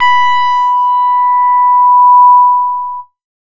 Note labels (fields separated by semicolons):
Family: bass; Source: synthesizer; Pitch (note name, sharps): B5; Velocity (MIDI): 75; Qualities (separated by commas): distorted